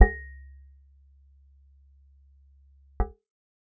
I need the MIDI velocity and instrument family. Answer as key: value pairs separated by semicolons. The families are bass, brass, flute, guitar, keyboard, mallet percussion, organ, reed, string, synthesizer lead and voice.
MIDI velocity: 25; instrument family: guitar